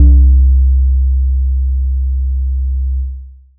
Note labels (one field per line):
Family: mallet percussion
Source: acoustic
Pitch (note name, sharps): C2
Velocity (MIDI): 50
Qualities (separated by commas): dark, long release